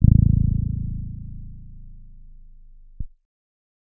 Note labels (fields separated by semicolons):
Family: keyboard; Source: electronic; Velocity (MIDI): 50; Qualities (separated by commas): dark